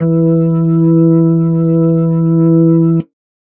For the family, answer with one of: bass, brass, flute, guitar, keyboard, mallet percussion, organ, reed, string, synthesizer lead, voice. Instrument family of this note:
organ